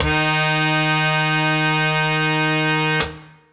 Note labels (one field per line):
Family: reed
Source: acoustic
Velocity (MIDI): 127